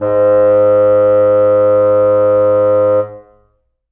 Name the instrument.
acoustic reed instrument